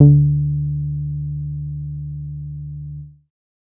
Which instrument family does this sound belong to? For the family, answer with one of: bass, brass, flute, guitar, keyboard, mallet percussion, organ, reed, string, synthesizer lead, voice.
bass